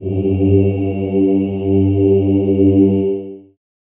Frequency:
98 Hz